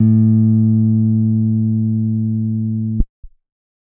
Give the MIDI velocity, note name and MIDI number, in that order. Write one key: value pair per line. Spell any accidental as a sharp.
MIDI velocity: 25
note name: A2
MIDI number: 45